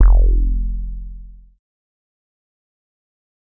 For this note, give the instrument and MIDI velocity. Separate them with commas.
synthesizer bass, 25